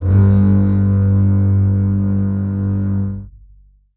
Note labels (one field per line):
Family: string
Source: acoustic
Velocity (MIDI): 127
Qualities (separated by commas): long release, reverb